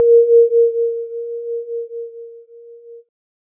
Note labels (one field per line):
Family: keyboard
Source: electronic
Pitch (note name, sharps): A#4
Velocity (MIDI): 25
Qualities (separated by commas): multiphonic